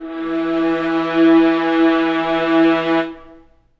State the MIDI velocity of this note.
25